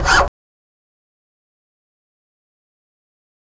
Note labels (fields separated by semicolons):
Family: bass; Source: electronic; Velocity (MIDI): 127; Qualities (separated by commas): fast decay, percussive, reverb